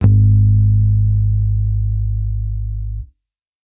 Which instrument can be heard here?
electronic bass